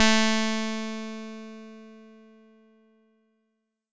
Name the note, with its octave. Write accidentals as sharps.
A3